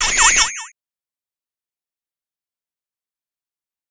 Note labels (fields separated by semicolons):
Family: bass; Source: synthesizer; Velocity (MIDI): 50; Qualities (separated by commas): bright, distorted, fast decay, multiphonic